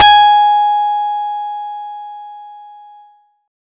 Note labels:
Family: guitar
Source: acoustic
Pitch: G#5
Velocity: 127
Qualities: bright

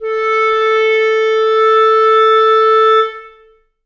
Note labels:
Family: reed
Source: acoustic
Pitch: A4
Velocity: 100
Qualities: long release, reverb

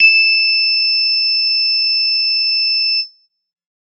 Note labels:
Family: bass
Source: synthesizer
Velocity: 50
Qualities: bright

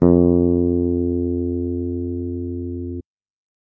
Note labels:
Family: bass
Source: electronic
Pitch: F2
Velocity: 100

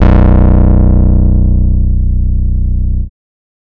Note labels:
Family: bass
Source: synthesizer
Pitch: B0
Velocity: 100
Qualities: distorted

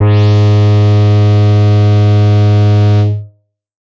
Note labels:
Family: bass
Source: synthesizer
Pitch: G#2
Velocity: 50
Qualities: distorted

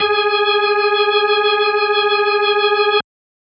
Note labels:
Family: organ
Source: electronic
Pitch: G#4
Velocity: 100

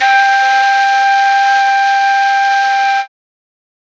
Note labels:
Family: flute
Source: acoustic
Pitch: G5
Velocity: 127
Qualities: bright

